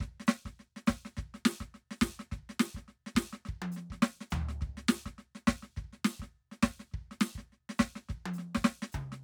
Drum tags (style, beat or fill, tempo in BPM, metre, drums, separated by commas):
New Orleans shuffle, beat, 104 BPM, 4/4, hi-hat pedal, snare, high tom, mid tom, floor tom, kick